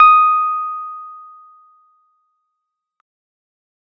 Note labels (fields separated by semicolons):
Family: keyboard; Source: electronic; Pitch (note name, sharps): D#6; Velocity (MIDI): 75